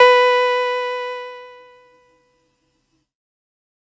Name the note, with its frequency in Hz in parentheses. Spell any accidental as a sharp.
B4 (493.9 Hz)